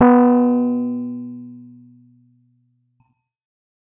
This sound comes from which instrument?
electronic keyboard